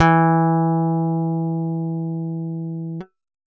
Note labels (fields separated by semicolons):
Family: guitar; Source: acoustic; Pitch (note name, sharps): E3; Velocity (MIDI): 100